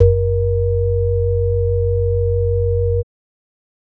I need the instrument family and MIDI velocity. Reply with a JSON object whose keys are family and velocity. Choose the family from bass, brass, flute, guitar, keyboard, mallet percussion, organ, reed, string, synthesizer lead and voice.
{"family": "organ", "velocity": 75}